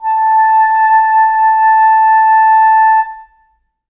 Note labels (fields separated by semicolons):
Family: reed; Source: acoustic; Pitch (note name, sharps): A5; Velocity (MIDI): 50; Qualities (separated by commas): reverb